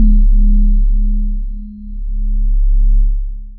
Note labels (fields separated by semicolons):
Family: voice; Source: synthesizer; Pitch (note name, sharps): C#1; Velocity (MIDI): 50; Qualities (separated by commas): dark, long release